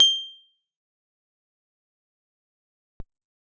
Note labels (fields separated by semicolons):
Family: guitar; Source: acoustic; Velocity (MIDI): 50; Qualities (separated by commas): bright, fast decay, percussive